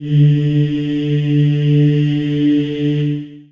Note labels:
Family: voice; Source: acoustic; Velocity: 25; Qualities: long release, reverb

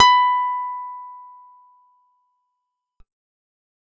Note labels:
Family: guitar; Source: acoustic; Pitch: B5; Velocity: 127; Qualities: fast decay

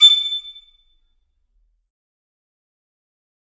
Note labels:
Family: flute; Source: acoustic; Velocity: 50; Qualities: bright, fast decay, percussive, reverb

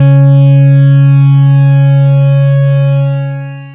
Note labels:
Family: bass; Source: synthesizer; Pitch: C#3; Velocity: 100; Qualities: long release

